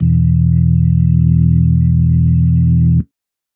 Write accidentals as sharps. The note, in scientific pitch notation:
E1